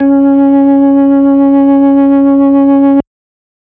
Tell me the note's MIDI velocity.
75